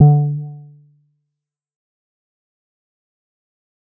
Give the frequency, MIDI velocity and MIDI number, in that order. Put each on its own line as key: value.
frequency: 146.8 Hz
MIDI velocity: 25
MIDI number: 50